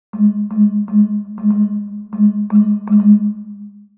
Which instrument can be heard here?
synthesizer mallet percussion instrument